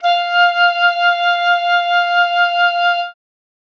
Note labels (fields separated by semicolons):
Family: flute; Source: acoustic; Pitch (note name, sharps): F5; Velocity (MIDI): 100